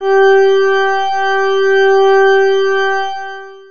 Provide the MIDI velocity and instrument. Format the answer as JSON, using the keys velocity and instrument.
{"velocity": 25, "instrument": "electronic organ"}